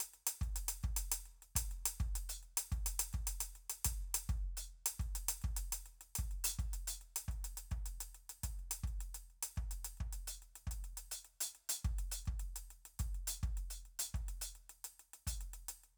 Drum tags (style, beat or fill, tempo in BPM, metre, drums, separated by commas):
Afro-Cuban, beat, 105 BPM, 4/4, closed hi-hat, kick